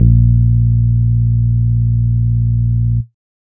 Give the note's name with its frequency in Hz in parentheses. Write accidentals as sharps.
A#1 (58.27 Hz)